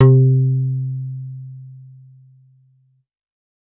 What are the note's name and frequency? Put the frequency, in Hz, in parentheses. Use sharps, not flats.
C3 (130.8 Hz)